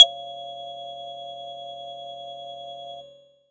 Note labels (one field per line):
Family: bass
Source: synthesizer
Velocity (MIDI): 25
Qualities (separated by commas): multiphonic